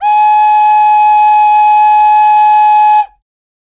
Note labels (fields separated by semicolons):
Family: flute; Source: acoustic; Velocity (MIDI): 127